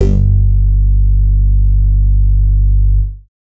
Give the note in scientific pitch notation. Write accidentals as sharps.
G1